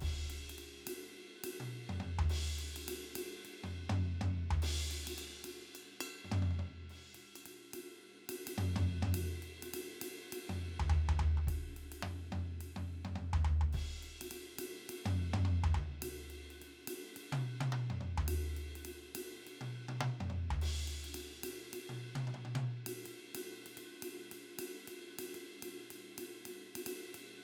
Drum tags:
jazz, beat, 105 BPM, 4/4, ride, ride bell, high tom, mid tom, floor tom, kick

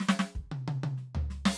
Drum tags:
Afro-Cuban bembé, fill, 122 BPM, 4/4, crash, snare, high tom, floor tom, kick

